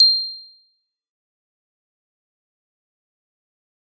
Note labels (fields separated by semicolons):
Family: mallet percussion; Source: acoustic; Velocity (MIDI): 50; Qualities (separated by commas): bright, fast decay, percussive